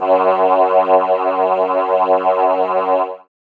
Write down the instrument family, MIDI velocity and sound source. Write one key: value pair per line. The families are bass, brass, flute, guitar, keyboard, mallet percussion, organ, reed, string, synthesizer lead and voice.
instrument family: keyboard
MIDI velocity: 127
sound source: synthesizer